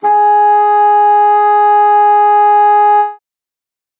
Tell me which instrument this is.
acoustic reed instrument